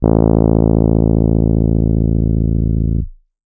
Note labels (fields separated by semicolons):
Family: keyboard; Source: electronic; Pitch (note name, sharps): A0; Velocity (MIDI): 75; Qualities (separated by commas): distorted